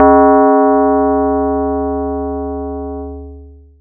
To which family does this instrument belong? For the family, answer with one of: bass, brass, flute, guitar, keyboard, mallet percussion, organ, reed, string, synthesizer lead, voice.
mallet percussion